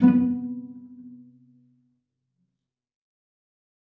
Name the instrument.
acoustic string instrument